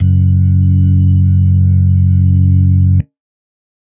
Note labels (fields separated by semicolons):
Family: organ; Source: electronic; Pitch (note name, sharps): F#1; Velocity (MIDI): 50; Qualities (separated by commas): dark